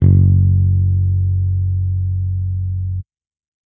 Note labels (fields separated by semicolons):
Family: bass; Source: electronic; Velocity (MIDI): 100